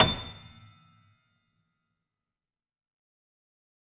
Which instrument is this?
acoustic keyboard